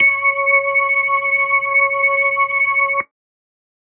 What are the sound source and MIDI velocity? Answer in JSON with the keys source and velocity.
{"source": "electronic", "velocity": 50}